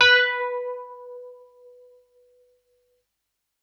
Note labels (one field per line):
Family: keyboard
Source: electronic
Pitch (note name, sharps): B4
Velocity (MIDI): 127